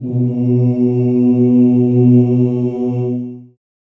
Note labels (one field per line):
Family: voice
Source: acoustic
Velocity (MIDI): 100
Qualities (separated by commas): dark, long release, reverb